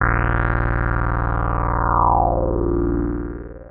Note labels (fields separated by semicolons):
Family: synthesizer lead; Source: synthesizer; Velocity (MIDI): 50; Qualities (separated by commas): long release